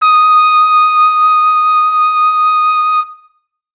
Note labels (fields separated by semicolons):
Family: brass; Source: acoustic; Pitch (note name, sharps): D#6; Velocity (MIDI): 50